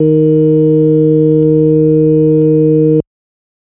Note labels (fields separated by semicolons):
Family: organ; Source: electronic; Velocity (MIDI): 25; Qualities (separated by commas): dark